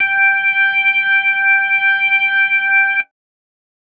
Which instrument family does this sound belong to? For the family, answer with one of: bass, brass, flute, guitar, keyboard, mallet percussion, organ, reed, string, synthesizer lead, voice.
organ